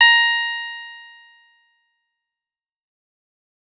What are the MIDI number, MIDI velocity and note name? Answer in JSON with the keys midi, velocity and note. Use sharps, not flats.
{"midi": 82, "velocity": 127, "note": "A#5"}